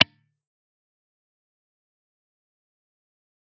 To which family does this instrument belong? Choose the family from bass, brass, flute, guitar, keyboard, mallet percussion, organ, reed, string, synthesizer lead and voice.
guitar